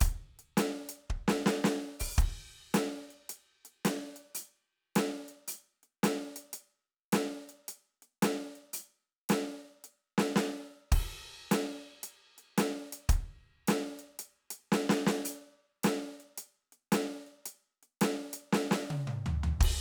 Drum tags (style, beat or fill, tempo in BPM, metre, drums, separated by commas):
rock, beat, 110 BPM, 4/4, crash, ride, closed hi-hat, open hi-hat, hi-hat pedal, snare, high tom, mid tom, floor tom, kick